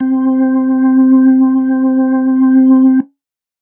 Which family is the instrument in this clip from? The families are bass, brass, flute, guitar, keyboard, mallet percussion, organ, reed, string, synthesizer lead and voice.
organ